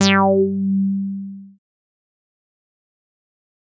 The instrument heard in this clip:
synthesizer bass